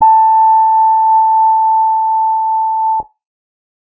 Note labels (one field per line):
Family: guitar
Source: electronic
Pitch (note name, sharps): A5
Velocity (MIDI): 25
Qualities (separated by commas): reverb